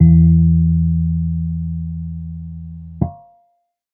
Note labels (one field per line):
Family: keyboard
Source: electronic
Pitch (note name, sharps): E2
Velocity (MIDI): 25